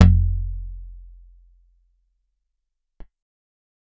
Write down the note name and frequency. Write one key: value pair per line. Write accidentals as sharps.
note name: F1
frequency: 43.65 Hz